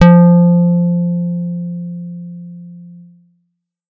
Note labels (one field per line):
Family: guitar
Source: electronic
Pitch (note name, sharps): F3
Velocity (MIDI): 75